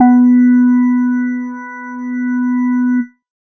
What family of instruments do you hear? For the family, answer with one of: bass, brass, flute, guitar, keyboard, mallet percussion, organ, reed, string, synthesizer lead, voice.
organ